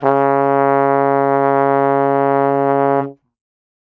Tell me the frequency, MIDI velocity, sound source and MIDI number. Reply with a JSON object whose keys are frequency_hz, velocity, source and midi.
{"frequency_hz": 138.6, "velocity": 50, "source": "acoustic", "midi": 49}